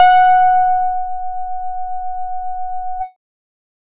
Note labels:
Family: bass; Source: synthesizer; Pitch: F#5; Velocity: 25; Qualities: distorted, multiphonic, tempo-synced

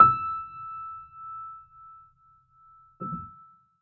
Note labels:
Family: keyboard; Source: acoustic; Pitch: E6; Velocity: 25

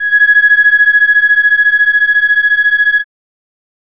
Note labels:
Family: keyboard; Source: acoustic; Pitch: G#6; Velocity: 25; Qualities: bright

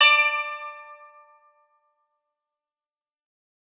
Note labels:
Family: guitar; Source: acoustic; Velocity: 25; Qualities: bright, fast decay

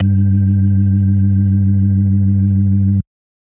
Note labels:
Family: organ; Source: electronic; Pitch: G2; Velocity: 25; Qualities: dark

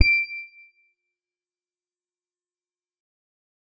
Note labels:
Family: guitar; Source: electronic; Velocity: 25; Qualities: distorted, fast decay, percussive

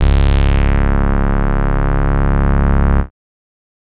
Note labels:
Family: bass; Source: synthesizer; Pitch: C#1; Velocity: 127; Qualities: bright, distorted

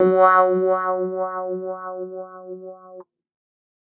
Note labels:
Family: keyboard; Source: electronic; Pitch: F#3; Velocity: 75

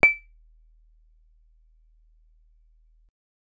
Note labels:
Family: guitar; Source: acoustic; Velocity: 25; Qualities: percussive

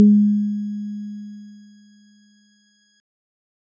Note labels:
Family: keyboard; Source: electronic; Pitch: G#3; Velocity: 127; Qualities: dark

